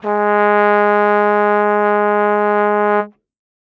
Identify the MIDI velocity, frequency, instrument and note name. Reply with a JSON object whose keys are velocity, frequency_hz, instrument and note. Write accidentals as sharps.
{"velocity": 75, "frequency_hz": 207.7, "instrument": "acoustic brass instrument", "note": "G#3"}